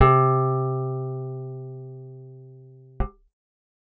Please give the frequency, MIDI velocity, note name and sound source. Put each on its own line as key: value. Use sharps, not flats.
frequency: 130.8 Hz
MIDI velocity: 75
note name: C3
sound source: acoustic